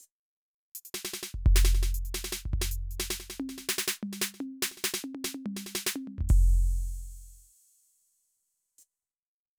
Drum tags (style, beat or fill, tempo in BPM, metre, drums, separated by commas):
hip-hop, fill, 75 BPM, 4/4, crash, closed hi-hat, hi-hat pedal, snare, high tom, mid tom, floor tom, kick